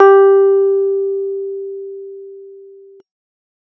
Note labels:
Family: keyboard; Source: electronic; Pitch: G4; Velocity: 127

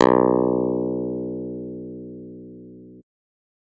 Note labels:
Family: guitar; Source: electronic; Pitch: B1; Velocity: 127

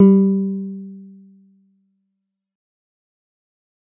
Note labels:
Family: guitar; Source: synthesizer; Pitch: G3; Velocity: 50; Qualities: dark, fast decay

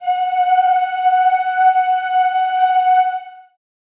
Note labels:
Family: voice; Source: acoustic; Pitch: F#5; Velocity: 50; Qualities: reverb

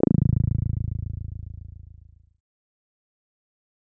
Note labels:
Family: synthesizer lead; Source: synthesizer; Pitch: A0; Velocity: 50; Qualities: distorted, fast decay

